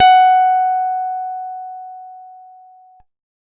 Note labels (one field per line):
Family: guitar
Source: acoustic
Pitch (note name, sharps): F#5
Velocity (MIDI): 100